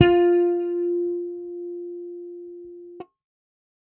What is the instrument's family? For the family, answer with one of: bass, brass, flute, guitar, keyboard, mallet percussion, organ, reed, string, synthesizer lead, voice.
bass